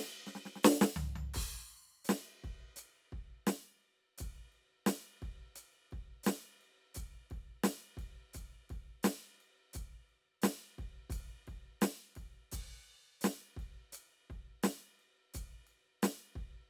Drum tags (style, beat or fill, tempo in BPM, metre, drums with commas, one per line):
rock
beat
86 BPM
4/4
crash, ride, hi-hat pedal, snare, floor tom, kick